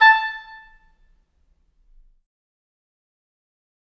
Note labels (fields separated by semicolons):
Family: reed; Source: acoustic; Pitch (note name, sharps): A5; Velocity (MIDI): 75; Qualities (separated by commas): fast decay, percussive, reverb